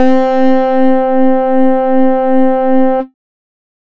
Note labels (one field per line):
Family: bass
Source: synthesizer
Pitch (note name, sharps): C4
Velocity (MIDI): 75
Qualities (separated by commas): distorted, multiphonic, tempo-synced